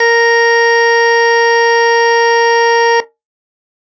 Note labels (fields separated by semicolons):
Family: organ; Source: electronic; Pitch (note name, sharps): A#4; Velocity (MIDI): 127